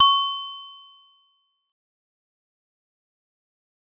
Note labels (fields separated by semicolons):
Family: mallet percussion; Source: acoustic; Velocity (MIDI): 50; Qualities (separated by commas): bright, fast decay